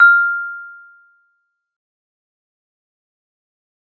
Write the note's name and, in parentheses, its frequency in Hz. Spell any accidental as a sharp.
F6 (1397 Hz)